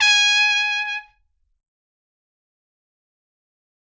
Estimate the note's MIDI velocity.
25